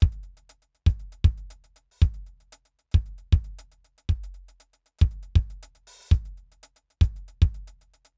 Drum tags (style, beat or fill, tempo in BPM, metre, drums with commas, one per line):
funk
beat
117 BPM
4/4
closed hi-hat, open hi-hat, hi-hat pedal, kick